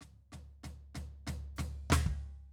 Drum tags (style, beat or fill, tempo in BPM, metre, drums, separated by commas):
funk, fill, 95 BPM, 4/4, hi-hat pedal, snare, floor tom, kick